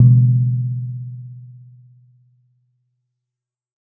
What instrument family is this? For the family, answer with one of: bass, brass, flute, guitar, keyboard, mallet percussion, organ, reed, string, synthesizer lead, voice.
mallet percussion